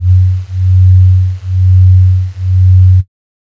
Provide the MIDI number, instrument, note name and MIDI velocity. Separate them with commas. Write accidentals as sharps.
42, synthesizer flute, F#2, 50